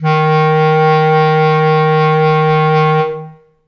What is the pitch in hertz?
155.6 Hz